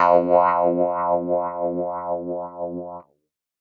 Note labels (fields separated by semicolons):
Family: keyboard; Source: electronic; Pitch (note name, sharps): F2; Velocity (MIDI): 100